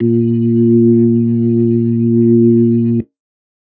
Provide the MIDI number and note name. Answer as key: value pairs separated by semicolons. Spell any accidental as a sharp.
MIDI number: 46; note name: A#2